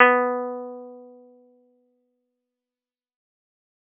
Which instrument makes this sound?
acoustic guitar